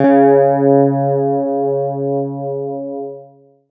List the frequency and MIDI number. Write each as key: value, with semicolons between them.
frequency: 138.6 Hz; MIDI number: 49